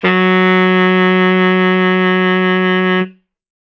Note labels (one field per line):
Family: reed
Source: acoustic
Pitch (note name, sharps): F#3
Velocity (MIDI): 127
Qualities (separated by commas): bright